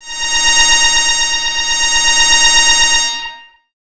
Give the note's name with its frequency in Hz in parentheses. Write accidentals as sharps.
A#5 (932.3 Hz)